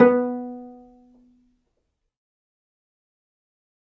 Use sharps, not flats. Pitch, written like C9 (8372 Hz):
B3 (246.9 Hz)